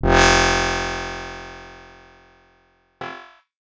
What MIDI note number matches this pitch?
29